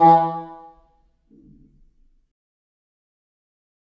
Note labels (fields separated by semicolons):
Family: reed; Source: acoustic; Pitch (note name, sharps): E3; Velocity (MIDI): 100; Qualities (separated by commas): fast decay, percussive, reverb